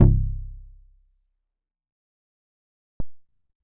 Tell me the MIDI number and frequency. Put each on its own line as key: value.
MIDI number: 24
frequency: 32.7 Hz